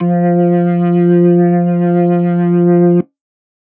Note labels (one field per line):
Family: organ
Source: electronic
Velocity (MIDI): 25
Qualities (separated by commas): distorted